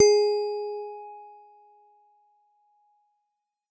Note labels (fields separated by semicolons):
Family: mallet percussion; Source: acoustic; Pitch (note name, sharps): G#4; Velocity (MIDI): 75